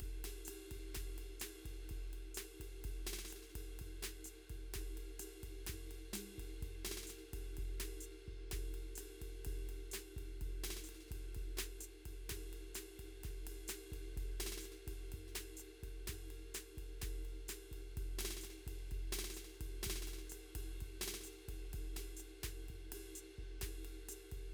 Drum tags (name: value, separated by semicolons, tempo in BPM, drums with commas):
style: bossa nova; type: beat; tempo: 127 BPM; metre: 4/4; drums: ride, hi-hat pedal, snare, mid tom, kick